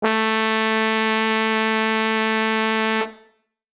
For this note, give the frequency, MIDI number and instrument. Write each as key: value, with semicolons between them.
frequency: 220 Hz; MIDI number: 57; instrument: acoustic brass instrument